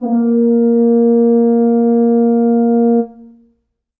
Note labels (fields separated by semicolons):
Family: brass; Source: acoustic; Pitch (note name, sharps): A#3; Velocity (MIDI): 50; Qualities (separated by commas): dark, reverb